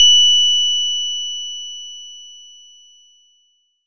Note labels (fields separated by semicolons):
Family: bass; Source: synthesizer; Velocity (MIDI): 127; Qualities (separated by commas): bright, distorted